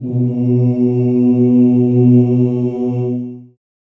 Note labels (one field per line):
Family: voice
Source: acoustic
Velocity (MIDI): 50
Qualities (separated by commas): dark, long release, reverb